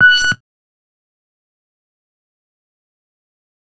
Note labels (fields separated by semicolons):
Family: bass; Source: synthesizer; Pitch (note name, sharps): F#6; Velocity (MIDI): 25; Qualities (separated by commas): fast decay, percussive